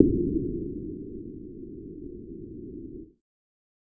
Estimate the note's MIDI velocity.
127